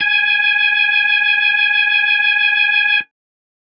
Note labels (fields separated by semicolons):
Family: organ; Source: electronic; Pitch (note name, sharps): G#5; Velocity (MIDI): 100